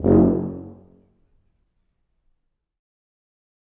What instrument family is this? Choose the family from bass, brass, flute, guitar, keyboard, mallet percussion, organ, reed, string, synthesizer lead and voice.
brass